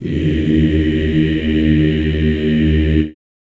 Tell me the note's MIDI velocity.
100